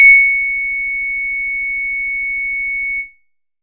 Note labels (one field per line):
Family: bass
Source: synthesizer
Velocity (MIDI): 127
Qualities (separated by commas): distorted, tempo-synced